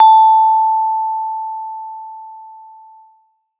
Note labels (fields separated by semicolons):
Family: mallet percussion; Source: acoustic; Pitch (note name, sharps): A5; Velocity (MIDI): 75